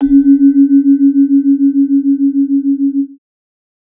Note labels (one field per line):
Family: mallet percussion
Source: acoustic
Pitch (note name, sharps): C#4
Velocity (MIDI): 50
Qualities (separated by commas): multiphonic